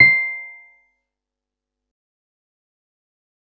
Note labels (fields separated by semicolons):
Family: keyboard; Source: electronic; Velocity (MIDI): 100; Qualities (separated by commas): fast decay, percussive